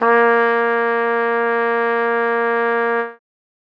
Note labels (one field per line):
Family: brass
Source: acoustic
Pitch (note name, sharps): A#3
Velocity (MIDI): 50